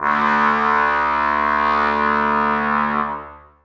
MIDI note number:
38